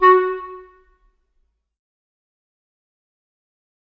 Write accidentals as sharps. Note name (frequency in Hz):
F#4 (370 Hz)